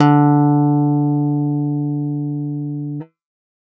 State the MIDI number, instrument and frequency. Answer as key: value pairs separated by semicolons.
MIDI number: 50; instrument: electronic guitar; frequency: 146.8 Hz